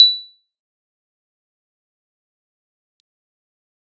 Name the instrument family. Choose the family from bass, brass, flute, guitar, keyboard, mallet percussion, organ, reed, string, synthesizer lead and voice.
keyboard